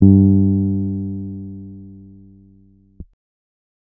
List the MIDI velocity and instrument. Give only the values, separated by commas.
50, electronic keyboard